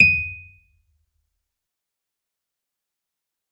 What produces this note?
electronic keyboard